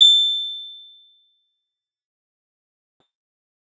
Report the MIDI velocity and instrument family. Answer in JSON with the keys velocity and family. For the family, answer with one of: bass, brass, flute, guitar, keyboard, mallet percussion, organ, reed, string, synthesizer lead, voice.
{"velocity": 75, "family": "guitar"}